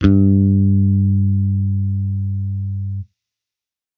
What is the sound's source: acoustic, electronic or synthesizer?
electronic